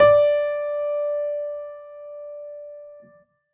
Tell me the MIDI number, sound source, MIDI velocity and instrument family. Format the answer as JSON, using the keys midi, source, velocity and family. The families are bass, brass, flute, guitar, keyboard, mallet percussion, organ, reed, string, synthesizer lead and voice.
{"midi": 74, "source": "acoustic", "velocity": 100, "family": "keyboard"}